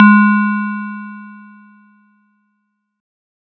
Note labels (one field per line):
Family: mallet percussion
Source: acoustic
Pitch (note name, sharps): G#3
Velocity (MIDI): 50